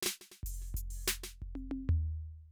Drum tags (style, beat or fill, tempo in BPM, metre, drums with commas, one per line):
funk
fill
95 BPM
4/4
closed hi-hat, open hi-hat, hi-hat pedal, snare, high tom, floor tom, kick